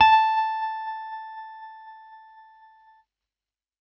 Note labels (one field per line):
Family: keyboard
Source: electronic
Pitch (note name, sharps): A5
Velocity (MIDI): 127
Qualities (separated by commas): distorted, tempo-synced